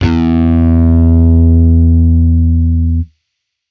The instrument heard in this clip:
electronic bass